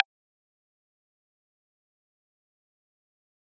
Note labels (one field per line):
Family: guitar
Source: electronic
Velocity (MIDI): 100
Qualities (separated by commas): fast decay, percussive